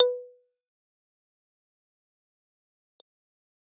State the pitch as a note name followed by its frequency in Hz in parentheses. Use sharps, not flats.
B4 (493.9 Hz)